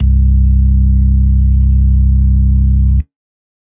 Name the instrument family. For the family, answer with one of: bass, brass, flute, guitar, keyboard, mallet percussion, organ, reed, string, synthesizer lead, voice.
organ